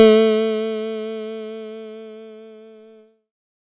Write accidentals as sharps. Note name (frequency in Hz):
A3 (220 Hz)